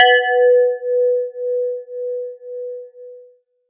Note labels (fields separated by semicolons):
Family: guitar; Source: synthesizer; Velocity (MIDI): 75